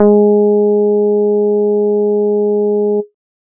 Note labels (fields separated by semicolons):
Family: bass; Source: synthesizer; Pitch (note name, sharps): G#3; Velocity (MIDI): 25